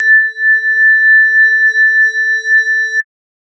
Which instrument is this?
synthesizer mallet percussion instrument